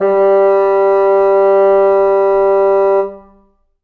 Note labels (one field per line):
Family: reed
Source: acoustic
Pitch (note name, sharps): G3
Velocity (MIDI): 100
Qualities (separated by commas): reverb